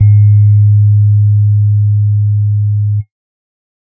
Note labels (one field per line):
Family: keyboard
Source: electronic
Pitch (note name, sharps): G#2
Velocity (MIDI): 25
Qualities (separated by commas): dark